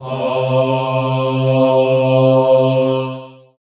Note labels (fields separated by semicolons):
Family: voice; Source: acoustic; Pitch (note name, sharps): C3; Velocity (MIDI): 100; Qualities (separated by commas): reverb